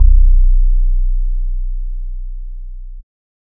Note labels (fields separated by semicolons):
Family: bass; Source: synthesizer; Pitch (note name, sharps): B0; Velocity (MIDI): 25